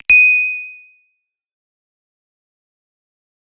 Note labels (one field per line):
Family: bass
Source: synthesizer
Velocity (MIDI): 25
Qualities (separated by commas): bright, distorted, fast decay